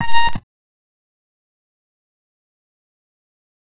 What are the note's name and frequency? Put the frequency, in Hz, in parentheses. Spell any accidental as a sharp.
A#5 (932.3 Hz)